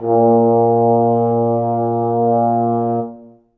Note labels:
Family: brass; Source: acoustic; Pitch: A#2; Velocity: 25; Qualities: dark, reverb

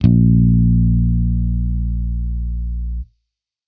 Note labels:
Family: bass; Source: electronic; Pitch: A#1; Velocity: 100; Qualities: distorted

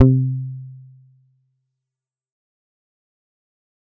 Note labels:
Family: bass; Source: synthesizer; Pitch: C3; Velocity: 75; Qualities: dark, distorted, fast decay

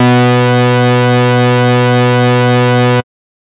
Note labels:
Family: bass; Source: synthesizer; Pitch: B2; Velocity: 25; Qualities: bright, distorted

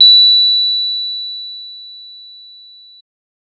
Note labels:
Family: bass; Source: synthesizer; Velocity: 100; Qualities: bright

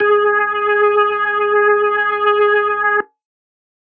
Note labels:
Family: organ; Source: electronic; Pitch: G#4; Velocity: 100

